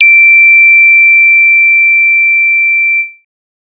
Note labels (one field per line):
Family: bass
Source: synthesizer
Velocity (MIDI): 75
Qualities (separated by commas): distorted